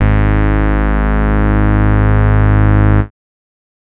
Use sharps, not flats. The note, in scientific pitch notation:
G#1